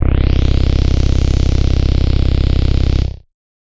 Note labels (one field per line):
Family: bass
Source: synthesizer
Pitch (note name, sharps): C0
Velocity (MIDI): 50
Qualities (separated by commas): bright, distorted